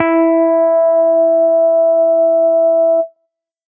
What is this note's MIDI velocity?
127